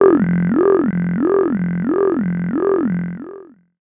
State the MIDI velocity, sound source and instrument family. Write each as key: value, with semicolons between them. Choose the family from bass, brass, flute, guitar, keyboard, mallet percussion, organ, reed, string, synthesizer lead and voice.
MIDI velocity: 127; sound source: synthesizer; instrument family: voice